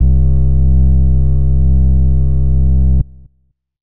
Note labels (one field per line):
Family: flute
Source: acoustic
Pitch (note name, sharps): C2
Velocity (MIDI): 100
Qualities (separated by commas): dark